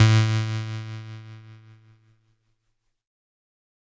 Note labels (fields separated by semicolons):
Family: keyboard; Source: electronic; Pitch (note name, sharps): A2; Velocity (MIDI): 25; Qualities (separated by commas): bright, distorted